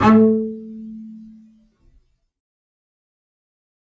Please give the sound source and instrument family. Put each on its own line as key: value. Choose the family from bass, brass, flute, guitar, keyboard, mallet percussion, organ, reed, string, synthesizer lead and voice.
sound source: acoustic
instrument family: string